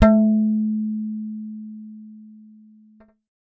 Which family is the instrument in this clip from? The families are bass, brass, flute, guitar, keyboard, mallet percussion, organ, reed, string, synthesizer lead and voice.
bass